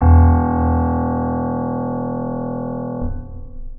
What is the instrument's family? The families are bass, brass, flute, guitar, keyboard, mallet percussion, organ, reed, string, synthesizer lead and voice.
organ